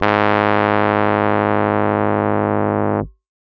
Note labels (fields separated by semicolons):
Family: keyboard; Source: electronic; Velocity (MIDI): 127; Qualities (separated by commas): distorted